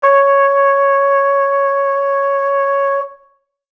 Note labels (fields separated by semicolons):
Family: brass; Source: acoustic; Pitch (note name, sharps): C#5; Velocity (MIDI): 25